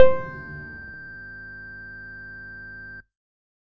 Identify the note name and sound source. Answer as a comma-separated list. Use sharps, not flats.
C5, synthesizer